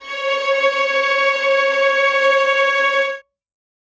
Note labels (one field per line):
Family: string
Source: acoustic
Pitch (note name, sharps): C#5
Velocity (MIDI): 75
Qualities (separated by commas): bright, non-linear envelope, reverb